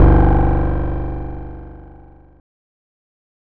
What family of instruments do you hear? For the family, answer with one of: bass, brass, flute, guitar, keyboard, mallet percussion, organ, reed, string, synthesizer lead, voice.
guitar